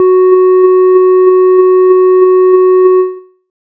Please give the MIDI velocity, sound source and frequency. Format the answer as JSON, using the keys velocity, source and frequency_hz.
{"velocity": 75, "source": "synthesizer", "frequency_hz": 370}